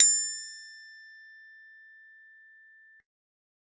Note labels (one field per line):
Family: keyboard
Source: electronic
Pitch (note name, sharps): A6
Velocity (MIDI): 127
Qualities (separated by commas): percussive